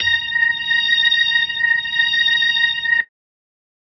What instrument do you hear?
electronic organ